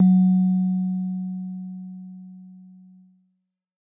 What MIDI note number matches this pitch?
54